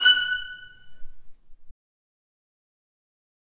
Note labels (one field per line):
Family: string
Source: acoustic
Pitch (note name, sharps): F#6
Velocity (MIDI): 50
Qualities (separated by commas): bright, fast decay, reverb